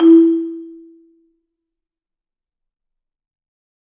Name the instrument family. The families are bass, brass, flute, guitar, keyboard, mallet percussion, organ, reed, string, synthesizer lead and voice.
mallet percussion